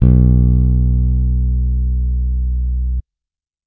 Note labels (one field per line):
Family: bass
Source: electronic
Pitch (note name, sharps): B1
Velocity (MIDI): 75